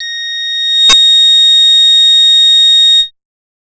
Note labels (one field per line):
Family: bass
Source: synthesizer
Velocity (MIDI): 25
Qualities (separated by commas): bright, distorted, multiphonic